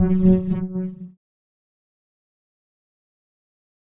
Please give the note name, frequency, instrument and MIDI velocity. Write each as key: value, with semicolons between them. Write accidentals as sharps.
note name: F#3; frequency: 185 Hz; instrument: electronic keyboard; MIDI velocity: 25